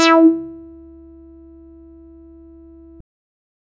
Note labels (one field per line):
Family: bass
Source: synthesizer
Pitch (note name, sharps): E4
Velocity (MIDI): 75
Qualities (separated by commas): distorted, percussive